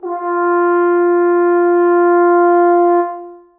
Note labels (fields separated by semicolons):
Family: brass; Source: acoustic; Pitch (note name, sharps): F4; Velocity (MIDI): 75; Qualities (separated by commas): reverb